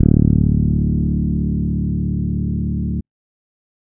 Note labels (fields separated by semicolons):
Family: bass; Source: electronic; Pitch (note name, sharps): D1; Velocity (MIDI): 75